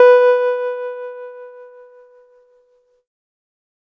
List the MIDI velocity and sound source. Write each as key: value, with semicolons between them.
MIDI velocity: 100; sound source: electronic